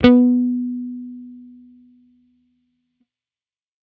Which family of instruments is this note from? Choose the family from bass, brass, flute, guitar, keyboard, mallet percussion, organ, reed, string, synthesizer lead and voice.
bass